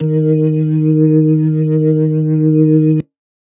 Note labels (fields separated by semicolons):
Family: organ; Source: electronic; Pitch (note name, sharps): D#3; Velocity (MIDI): 50